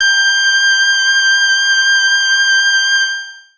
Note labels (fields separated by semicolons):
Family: voice; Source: synthesizer; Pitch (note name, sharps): G6; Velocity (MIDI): 25; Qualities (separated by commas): bright, long release